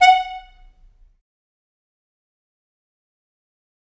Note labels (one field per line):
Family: reed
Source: acoustic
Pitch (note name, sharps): F#5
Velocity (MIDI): 25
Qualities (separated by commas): fast decay, percussive, reverb